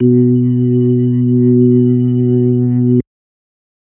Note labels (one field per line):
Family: organ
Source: electronic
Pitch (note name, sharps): B2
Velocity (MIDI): 25